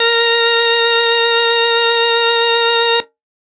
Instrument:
electronic organ